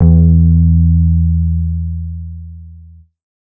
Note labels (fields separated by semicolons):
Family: bass; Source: synthesizer; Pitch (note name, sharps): E2; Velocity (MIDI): 25; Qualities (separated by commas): distorted